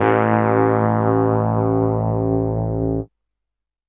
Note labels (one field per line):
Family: keyboard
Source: electronic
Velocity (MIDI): 127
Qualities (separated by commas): distorted